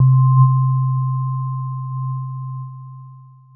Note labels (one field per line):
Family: keyboard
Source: electronic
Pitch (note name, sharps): C3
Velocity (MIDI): 127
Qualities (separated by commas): long release